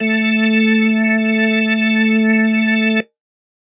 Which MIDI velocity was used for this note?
50